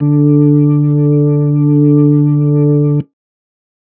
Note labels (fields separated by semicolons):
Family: organ; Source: electronic; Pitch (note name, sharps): D3; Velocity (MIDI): 50; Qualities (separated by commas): dark